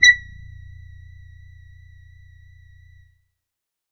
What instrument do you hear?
synthesizer bass